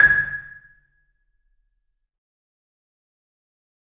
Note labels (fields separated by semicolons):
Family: mallet percussion; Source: acoustic; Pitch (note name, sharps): G#6; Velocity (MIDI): 100; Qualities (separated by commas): fast decay, percussive, reverb